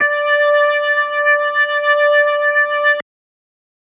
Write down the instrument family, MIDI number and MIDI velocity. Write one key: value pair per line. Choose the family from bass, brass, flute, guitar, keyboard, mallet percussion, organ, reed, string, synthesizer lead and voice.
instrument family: organ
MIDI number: 74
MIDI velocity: 75